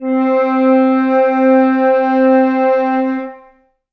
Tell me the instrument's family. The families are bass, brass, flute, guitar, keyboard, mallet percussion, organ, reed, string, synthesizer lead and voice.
flute